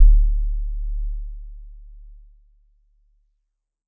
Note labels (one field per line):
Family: mallet percussion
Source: acoustic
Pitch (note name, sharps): D1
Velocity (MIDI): 25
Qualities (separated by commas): dark